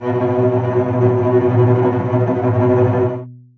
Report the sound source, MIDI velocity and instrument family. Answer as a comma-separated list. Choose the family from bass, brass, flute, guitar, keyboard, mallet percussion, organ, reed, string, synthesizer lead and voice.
acoustic, 75, string